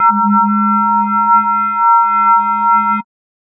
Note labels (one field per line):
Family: mallet percussion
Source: synthesizer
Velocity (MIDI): 50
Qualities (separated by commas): multiphonic, non-linear envelope